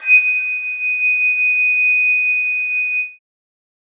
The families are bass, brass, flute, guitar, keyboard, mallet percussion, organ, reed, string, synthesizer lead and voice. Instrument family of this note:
flute